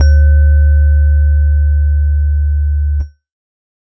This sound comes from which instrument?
electronic keyboard